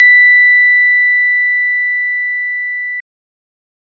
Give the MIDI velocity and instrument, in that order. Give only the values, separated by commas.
50, electronic organ